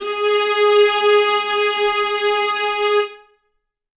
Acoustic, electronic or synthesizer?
acoustic